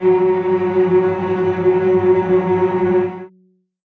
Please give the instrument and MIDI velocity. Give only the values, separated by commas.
acoustic string instrument, 50